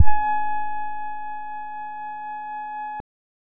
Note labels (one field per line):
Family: bass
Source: synthesizer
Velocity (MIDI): 25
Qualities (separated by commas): dark, distorted, non-linear envelope